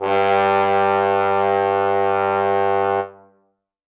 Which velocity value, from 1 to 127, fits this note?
100